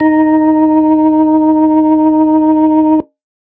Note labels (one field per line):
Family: organ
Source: electronic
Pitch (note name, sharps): D#4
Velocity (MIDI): 100